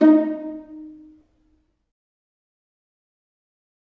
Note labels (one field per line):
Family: string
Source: acoustic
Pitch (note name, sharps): D#4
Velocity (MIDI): 75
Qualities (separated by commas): dark, fast decay, reverb